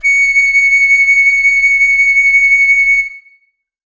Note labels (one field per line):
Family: flute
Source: acoustic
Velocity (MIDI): 100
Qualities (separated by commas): reverb